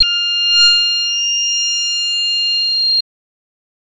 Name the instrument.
synthesizer voice